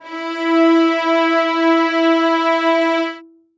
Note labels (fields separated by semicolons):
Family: string; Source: acoustic; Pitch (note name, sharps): E4; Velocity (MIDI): 100; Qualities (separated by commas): reverb